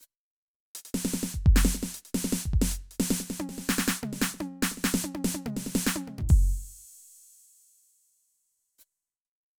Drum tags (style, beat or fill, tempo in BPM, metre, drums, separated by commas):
hip-hop, fill, 75 BPM, 4/4, crash, closed hi-hat, hi-hat pedal, snare, high tom, mid tom, floor tom, kick